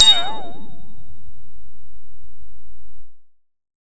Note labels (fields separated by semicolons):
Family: bass; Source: synthesizer; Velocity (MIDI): 50; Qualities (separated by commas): bright, distorted